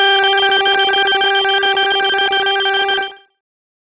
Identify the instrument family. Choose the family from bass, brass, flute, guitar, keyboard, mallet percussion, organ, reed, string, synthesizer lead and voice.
bass